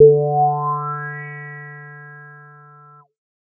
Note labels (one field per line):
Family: bass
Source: synthesizer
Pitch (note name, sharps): D3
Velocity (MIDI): 50